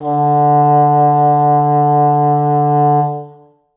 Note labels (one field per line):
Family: reed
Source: acoustic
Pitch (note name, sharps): D3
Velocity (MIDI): 50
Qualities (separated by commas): long release, reverb